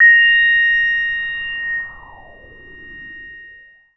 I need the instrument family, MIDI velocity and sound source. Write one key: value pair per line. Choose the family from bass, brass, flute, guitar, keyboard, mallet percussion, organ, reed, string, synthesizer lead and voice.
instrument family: synthesizer lead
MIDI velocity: 25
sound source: synthesizer